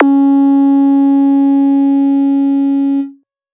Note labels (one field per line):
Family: bass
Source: synthesizer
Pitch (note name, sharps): C#4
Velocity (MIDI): 127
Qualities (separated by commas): distorted